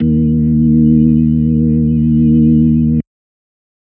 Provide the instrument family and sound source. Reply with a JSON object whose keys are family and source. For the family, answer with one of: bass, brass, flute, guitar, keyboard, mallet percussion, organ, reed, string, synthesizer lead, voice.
{"family": "organ", "source": "electronic"}